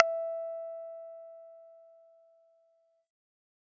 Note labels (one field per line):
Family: bass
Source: synthesizer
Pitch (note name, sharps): E5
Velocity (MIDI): 75